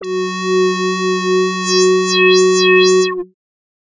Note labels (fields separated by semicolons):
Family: bass; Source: synthesizer; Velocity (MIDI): 127; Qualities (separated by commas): bright, distorted, non-linear envelope